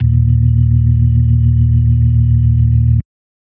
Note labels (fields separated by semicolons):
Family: organ; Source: electronic; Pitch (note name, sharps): D#1; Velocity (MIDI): 75; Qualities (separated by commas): dark